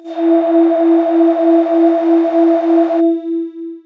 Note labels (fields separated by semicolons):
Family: voice; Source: synthesizer; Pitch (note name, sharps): E4; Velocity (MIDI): 127; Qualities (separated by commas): distorted, long release